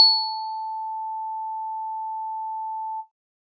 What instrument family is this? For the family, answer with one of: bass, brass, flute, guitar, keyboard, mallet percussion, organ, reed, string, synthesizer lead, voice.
keyboard